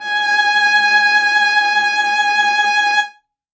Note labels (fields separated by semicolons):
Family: string; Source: acoustic; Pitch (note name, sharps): G#5; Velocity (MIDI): 75; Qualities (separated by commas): reverb